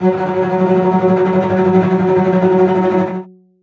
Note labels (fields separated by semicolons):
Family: string; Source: acoustic; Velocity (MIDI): 100; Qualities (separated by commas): non-linear envelope, reverb